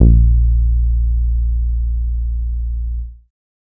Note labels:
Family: bass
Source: synthesizer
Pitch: A#1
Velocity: 50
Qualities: dark

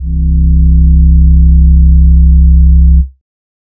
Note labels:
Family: voice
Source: synthesizer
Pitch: C1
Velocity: 25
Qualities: dark

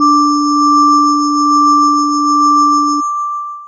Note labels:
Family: mallet percussion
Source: electronic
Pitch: D4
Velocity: 25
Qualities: long release

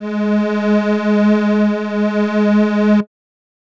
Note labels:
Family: reed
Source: acoustic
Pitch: G#3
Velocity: 100

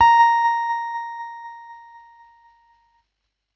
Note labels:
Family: keyboard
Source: electronic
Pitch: A#5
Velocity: 75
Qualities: distorted, tempo-synced

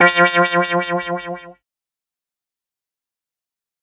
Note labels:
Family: keyboard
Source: synthesizer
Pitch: F3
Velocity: 50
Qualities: distorted, fast decay

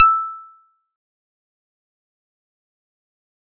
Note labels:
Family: mallet percussion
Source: acoustic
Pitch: E6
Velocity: 25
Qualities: fast decay, percussive

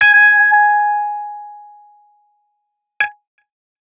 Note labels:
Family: guitar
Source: electronic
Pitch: G#5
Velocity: 100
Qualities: distorted

